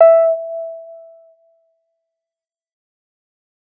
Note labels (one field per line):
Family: bass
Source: synthesizer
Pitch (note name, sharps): E5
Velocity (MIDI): 75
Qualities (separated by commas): fast decay